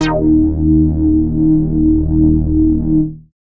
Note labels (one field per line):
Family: bass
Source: synthesizer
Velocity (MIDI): 75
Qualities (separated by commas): distorted